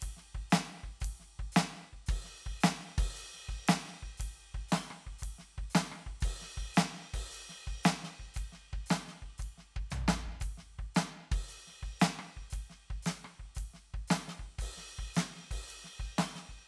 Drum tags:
rock, beat, 115 BPM, 4/4, crash, ride, hi-hat pedal, snare, cross-stick, floor tom, kick

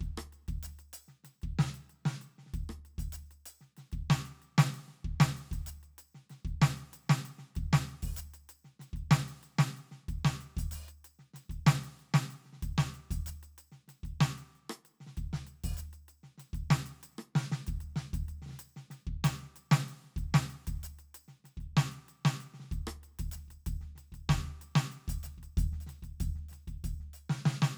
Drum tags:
funk, beat, 95 BPM, 4/4, percussion, snare, cross-stick, kick

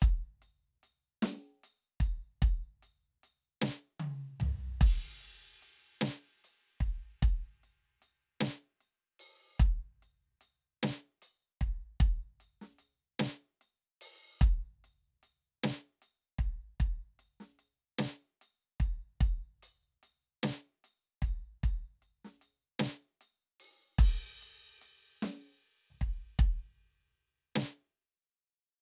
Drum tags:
rock, beat, 50 BPM, 4/4, crash, ride, closed hi-hat, hi-hat pedal, percussion, snare, high tom, floor tom, kick

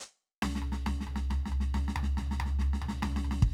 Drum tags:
hip-hop, fill, 140 BPM, 4/4, crash, hi-hat pedal, snare, floor tom, kick

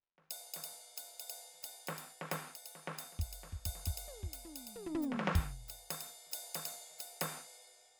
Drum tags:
medium-fast jazz, beat, 180 BPM, 4/4, ride, hi-hat pedal, snare, high tom, mid tom, floor tom, kick

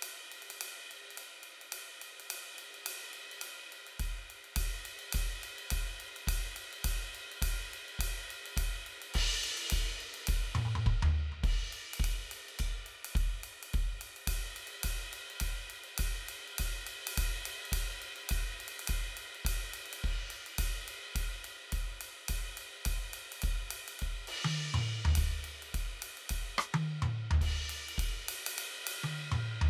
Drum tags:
jazz, beat, 105 BPM, 4/4, ride, ride bell, cross-stick, high tom, mid tom, floor tom, kick

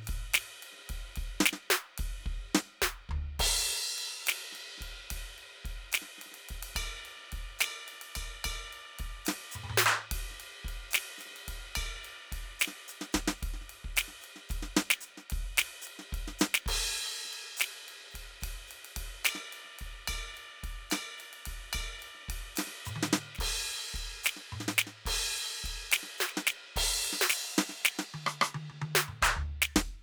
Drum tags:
blues shuffle, beat, 72 BPM, 4/4, crash, ride, ride bell, hi-hat pedal, percussion, snare, cross-stick, high tom, mid tom, floor tom, kick

